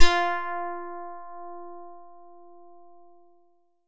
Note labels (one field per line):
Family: guitar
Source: synthesizer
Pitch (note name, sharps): F4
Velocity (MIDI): 50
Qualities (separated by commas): bright